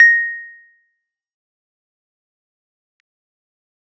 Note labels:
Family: keyboard; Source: electronic; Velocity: 100; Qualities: fast decay, percussive

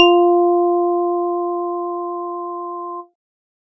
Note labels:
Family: organ; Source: electronic; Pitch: F4; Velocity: 127

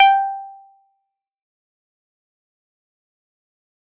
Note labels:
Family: keyboard; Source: electronic; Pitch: G5; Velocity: 100; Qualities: fast decay, percussive

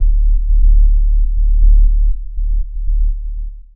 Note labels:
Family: synthesizer lead; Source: synthesizer; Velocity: 100; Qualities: dark, long release, tempo-synced

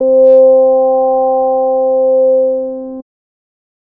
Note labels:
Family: bass; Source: synthesizer; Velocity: 75; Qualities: distorted

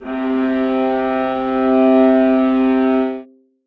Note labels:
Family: string; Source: acoustic; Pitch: C3; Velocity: 25; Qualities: reverb

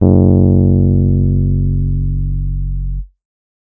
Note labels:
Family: keyboard; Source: electronic; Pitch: F#1; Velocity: 50; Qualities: distorted

